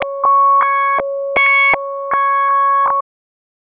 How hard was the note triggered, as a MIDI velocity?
25